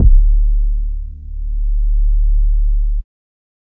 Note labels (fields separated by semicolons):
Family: bass; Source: synthesizer; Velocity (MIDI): 25